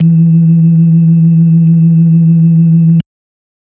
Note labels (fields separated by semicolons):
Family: organ; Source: electronic; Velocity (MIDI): 100; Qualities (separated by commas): dark